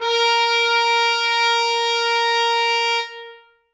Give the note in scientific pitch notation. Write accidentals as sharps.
A#4